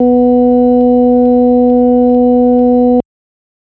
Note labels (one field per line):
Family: organ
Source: electronic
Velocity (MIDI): 127